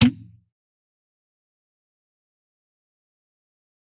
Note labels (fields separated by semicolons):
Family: guitar; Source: electronic; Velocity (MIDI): 25; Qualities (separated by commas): distorted, fast decay, percussive